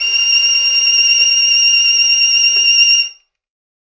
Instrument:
acoustic string instrument